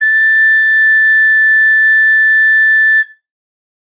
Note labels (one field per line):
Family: flute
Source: acoustic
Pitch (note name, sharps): A6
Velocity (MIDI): 75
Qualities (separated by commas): bright